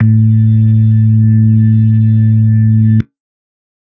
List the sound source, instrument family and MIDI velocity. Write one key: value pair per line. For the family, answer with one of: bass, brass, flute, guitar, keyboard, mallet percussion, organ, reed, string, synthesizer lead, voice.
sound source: electronic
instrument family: organ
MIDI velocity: 75